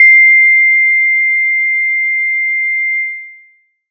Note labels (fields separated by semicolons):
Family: mallet percussion; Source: acoustic; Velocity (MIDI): 50; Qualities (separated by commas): long release